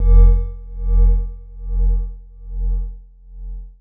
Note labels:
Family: mallet percussion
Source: electronic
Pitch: F1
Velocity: 75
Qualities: long release

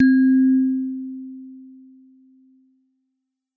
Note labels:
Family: mallet percussion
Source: acoustic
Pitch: C4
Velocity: 75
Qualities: dark

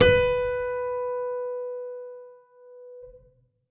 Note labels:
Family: keyboard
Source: acoustic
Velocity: 127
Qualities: reverb

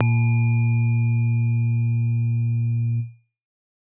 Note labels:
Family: keyboard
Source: acoustic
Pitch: A#2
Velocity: 75

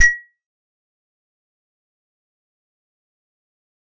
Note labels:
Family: keyboard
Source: acoustic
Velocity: 25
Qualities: fast decay, percussive

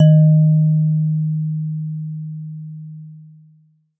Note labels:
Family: mallet percussion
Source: acoustic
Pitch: D#3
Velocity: 100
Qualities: long release

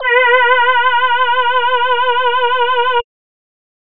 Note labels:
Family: voice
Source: synthesizer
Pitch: B4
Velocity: 25

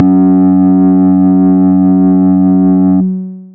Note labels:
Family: bass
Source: synthesizer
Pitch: F#2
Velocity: 127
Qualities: long release, multiphonic

